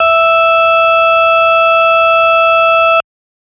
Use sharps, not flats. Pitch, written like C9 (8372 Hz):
E5 (659.3 Hz)